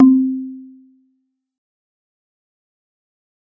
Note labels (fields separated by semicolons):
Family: mallet percussion; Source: acoustic; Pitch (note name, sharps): C4; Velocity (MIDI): 75; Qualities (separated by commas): fast decay, percussive